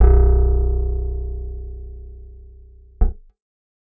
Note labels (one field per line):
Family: guitar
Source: acoustic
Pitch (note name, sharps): B0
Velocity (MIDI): 75